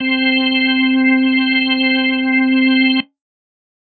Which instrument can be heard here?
electronic organ